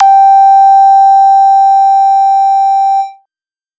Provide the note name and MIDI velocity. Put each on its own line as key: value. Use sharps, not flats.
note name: G5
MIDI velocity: 50